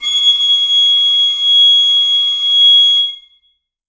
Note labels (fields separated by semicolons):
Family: reed; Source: acoustic; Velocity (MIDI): 127; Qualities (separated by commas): bright, reverb